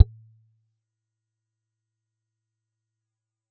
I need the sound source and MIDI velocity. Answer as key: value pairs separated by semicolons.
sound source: acoustic; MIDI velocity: 75